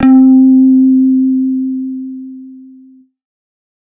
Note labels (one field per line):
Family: bass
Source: synthesizer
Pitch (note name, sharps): C4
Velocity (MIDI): 50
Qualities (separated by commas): distorted